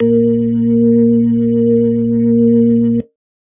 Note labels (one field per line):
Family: organ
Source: electronic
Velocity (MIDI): 100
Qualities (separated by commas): dark